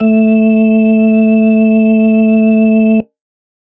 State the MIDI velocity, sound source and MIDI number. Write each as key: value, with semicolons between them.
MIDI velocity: 50; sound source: electronic; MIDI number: 57